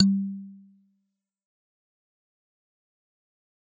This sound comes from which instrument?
acoustic mallet percussion instrument